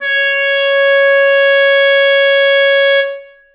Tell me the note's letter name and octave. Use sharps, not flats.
C#5